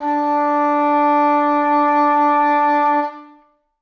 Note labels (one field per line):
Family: reed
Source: acoustic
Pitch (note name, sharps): D4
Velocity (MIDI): 25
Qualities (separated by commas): reverb